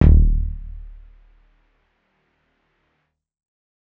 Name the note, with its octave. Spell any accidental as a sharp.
D1